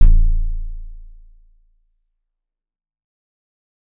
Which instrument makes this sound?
acoustic keyboard